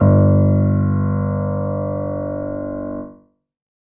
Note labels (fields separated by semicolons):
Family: keyboard; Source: acoustic; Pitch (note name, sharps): G1; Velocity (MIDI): 50; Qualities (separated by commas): reverb